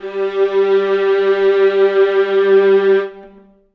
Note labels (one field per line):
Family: string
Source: acoustic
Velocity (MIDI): 75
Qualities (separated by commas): long release, reverb